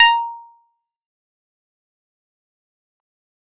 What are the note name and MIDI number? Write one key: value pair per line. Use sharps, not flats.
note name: A#5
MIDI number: 82